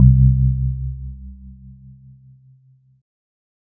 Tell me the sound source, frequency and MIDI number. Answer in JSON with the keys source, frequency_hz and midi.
{"source": "electronic", "frequency_hz": 65.41, "midi": 36}